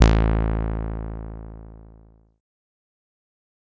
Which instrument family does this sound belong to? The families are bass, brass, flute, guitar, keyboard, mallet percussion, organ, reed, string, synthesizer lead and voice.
bass